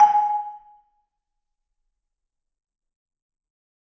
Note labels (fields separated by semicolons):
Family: mallet percussion; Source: acoustic; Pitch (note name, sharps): G#5; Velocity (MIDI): 100; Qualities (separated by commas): fast decay, percussive, reverb